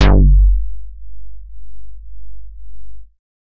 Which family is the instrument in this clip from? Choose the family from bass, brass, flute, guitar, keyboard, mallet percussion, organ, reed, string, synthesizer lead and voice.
bass